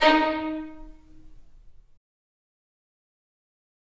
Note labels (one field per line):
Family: string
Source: acoustic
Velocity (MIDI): 75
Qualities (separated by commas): fast decay, reverb